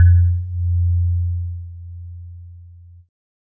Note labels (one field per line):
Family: keyboard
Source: electronic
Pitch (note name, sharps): F2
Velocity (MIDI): 50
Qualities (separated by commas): multiphonic